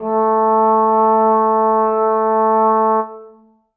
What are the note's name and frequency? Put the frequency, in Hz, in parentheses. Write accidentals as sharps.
A3 (220 Hz)